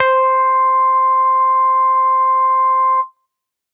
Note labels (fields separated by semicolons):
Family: bass; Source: synthesizer; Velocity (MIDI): 75